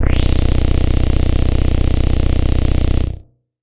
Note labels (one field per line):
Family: bass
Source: synthesizer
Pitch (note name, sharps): B-1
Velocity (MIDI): 100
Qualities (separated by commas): distorted